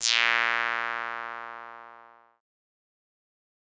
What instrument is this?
synthesizer bass